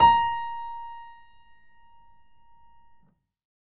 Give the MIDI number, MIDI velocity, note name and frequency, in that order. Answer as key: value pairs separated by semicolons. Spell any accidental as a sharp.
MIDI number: 82; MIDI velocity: 100; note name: A#5; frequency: 932.3 Hz